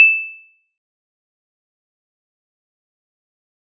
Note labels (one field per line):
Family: mallet percussion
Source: acoustic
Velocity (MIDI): 50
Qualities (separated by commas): fast decay, percussive